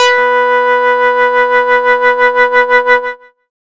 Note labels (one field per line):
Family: bass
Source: synthesizer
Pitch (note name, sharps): B4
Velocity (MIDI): 100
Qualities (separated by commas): distorted